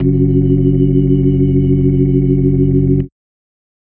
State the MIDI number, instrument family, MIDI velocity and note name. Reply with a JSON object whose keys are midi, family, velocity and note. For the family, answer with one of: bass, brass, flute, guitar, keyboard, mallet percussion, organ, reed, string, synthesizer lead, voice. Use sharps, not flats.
{"midi": 30, "family": "organ", "velocity": 50, "note": "F#1"}